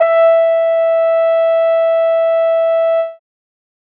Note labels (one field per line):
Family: brass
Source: acoustic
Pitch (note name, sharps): E5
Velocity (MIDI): 25